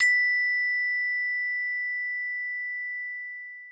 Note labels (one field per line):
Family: mallet percussion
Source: acoustic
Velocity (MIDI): 25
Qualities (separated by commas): bright, long release